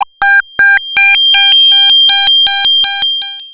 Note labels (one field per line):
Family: bass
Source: synthesizer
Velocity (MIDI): 75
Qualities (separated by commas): bright, distorted, long release, multiphonic, tempo-synced